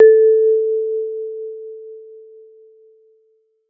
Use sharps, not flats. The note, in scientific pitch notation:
A4